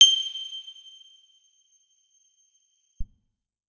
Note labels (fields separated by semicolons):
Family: guitar; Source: electronic; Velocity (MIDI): 75; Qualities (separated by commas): bright, percussive, reverb